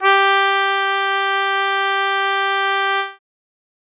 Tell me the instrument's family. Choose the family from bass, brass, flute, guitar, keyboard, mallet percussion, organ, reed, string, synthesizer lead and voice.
reed